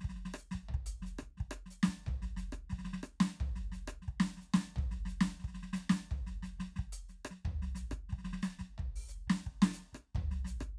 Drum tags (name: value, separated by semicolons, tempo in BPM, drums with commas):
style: samba; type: beat; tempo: 89 BPM; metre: 4/4; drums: closed hi-hat, open hi-hat, hi-hat pedal, snare, cross-stick, floor tom, kick